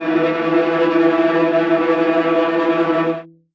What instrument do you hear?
acoustic string instrument